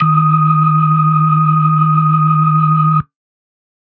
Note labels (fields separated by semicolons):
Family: organ; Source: electronic; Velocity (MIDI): 25